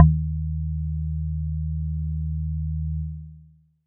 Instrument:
acoustic mallet percussion instrument